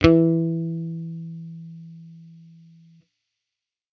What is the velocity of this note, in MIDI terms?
75